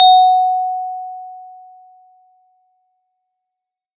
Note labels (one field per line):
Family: mallet percussion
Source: acoustic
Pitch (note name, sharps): F#5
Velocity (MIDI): 127